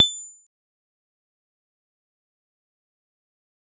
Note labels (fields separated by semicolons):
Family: mallet percussion; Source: electronic; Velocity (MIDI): 25; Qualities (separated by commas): bright, fast decay, percussive